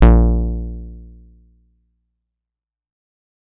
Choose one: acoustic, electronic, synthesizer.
electronic